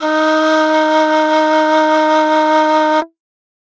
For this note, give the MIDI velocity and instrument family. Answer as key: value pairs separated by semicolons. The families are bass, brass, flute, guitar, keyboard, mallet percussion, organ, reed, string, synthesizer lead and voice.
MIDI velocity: 75; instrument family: flute